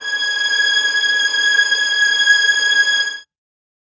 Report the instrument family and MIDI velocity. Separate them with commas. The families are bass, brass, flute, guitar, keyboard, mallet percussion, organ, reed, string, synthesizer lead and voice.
string, 100